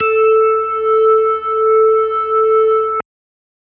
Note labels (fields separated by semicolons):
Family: organ; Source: electronic; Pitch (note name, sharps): A4; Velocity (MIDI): 50